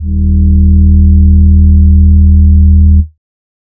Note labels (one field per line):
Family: voice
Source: synthesizer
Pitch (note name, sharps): D#1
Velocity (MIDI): 50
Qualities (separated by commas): dark